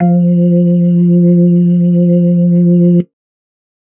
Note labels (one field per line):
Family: organ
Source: electronic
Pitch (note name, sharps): F3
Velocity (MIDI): 100